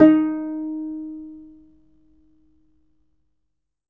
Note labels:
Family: guitar; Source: acoustic; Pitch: D#4; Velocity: 100; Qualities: reverb

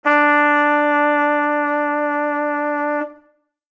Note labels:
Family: brass; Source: acoustic; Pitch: D4; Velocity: 75

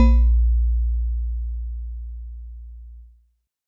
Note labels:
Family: mallet percussion; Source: acoustic; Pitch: A#1; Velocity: 25

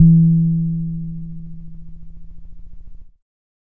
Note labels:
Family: keyboard; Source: electronic; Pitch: E3; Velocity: 50; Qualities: dark

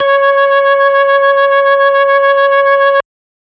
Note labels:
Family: organ; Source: electronic; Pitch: C#5; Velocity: 25; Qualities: distorted

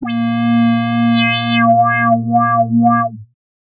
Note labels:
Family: bass; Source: synthesizer; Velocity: 100; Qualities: distorted, non-linear envelope

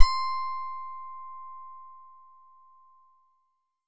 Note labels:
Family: guitar; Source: synthesizer; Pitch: C6; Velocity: 75

